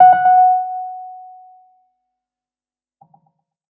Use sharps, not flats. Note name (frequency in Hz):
F#5 (740 Hz)